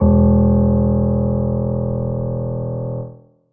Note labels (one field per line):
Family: keyboard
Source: acoustic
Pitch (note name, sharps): E1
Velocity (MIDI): 25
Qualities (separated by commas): reverb